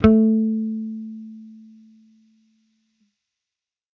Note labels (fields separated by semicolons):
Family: bass; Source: electronic; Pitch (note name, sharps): A3; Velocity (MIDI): 50; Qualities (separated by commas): distorted